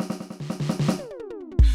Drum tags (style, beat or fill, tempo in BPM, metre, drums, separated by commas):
rock, fill, 145 BPM, 4/4, crash, hi-hat pedal, snare, high tom, mid tom, floor tom, kick